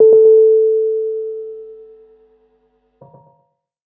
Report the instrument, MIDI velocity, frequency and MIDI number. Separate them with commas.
electronic keyboard, 25, 440 Hz, 69